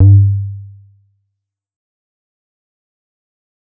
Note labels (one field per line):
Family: bass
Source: synthesizer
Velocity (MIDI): 127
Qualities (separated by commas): fast decay